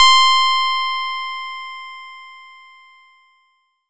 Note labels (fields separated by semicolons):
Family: bass; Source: synthesizer; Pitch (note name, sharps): C6; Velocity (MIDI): 25; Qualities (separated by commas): bright, distorted